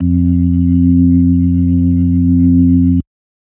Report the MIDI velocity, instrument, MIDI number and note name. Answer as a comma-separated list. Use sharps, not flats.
127, electronic organ, 41, F2